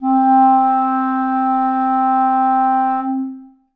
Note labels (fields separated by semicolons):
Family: reed; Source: acoustic; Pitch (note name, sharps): C4; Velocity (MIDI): 25; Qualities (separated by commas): dark, long release, reverb